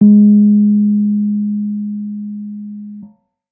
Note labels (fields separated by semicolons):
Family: keyboard; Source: electronic; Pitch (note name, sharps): G#3; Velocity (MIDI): 25; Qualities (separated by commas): dark